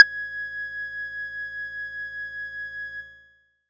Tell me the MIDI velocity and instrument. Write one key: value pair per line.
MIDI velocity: 50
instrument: synthesizer bass